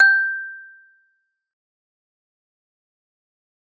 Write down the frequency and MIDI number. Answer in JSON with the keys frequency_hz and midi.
{"frequency_hz": 1568, "midi": 91}